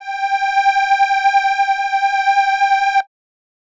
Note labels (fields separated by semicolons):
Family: reed; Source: acoustic; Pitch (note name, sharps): G5; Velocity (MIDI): 50